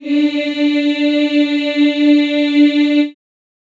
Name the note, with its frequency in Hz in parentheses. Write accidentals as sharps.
D4 (293.7 Hz)